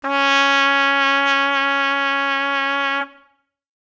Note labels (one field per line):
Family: brass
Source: acoustic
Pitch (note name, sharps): C#4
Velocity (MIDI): 100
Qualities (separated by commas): bright